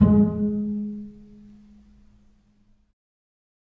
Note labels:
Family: string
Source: acoustic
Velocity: 25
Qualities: dark, reverb

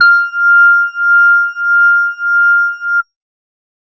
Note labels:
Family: organ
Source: electronic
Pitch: F6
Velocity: 25

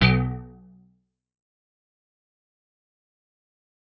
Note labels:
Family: guitar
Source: electronic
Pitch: B1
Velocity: 50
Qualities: fast decay, percussive

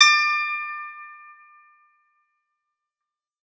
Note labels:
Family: guitar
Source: acoustic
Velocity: 25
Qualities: bright, fast decay

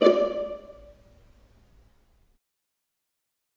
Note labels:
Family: string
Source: acoustic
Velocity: 25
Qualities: dark, fast decay, reverb

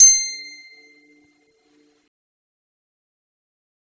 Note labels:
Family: guitar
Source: electronic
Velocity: 127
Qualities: bright, fast decay, percussive, reverb

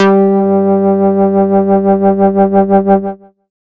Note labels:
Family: bass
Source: synthesizer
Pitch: G3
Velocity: 75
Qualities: distorted

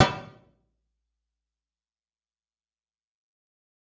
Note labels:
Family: guitar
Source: electronic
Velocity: 50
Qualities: fast decay, percussive, reverb

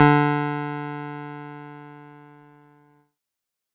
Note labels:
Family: keyboard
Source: electronic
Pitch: D3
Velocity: 127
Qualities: distorted

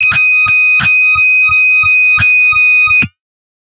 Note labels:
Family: guitar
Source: electronic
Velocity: 50

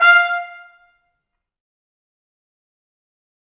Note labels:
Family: brass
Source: acoustic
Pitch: F5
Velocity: 75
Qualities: fast decay, percussive, reverb

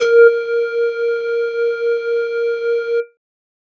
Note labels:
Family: flute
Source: synthesizer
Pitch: A#4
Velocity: 50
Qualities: distorted

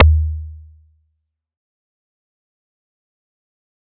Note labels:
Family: mallet percussion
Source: acoustic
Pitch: D#2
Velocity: 127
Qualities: fast decay, percussive

